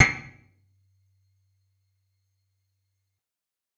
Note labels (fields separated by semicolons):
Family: guitar; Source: electronic; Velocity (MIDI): 50; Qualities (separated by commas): percussive, reverb